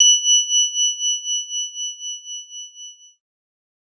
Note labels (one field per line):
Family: keyboard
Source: electronic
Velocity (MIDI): 50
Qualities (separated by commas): bright